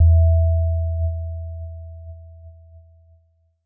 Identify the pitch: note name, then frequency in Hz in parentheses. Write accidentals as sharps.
E2 (82.41 Hz)